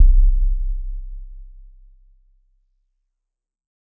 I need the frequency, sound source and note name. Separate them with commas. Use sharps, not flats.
32.7 Hz, acoustic, C1